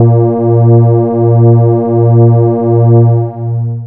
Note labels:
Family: bass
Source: synthesizer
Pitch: A#2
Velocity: 75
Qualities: long release

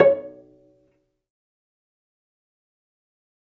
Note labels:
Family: string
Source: acoustic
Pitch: C#5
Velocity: 127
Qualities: fast decay, percussive, reverb

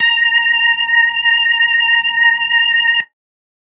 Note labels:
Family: organ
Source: electronic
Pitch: A#5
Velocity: 25

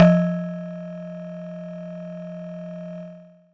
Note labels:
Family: mallet percussion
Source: acoustic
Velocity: 75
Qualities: distorted

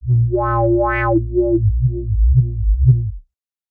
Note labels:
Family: bass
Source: synthesizer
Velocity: 50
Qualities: distorted, non-linear envelope

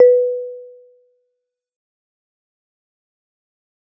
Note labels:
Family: mallet percussion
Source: acoustic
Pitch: B4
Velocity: 50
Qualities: fast decay, percussive

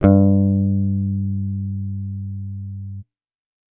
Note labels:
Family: bass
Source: electronic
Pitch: G2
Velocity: 75

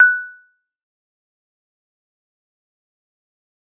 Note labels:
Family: mallet percussion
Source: acoustic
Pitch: F#6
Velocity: 25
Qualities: fast decay, percussive

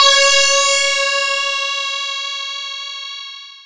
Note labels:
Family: mallet percussion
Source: electronic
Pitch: C#5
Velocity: 127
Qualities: bright, distorted, long release, non-linear envelope

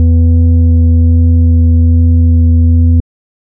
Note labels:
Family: organ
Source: electronic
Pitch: E2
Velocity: 127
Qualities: dark

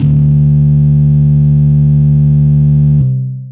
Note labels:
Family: guitar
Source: electronic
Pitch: D2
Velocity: 50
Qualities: bright, distorted, long release

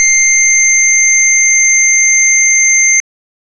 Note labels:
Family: organ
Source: electronic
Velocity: 25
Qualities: bright

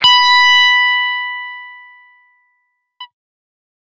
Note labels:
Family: guitar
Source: electronic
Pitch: B5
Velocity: 75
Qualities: bright, distorted

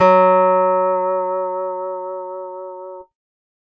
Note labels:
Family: guitar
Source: acoustic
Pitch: F#3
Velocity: 75

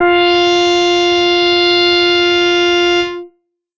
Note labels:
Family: bass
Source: synthesizer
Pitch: F4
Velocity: 100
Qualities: distorted

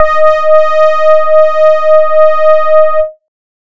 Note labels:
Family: bass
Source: synthesizer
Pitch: D#5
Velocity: 50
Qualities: distorted

